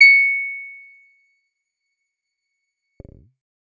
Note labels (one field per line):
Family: bass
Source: synthesizer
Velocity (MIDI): 25